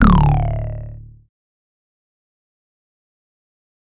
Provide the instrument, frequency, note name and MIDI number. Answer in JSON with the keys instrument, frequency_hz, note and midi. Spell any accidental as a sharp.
{"instrument": "synthesizer bass", "frequency_hz": 36.71, "note": "D1", "midi": 26}